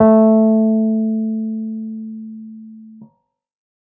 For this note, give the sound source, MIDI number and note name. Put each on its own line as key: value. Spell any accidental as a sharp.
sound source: electronic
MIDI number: 57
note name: A3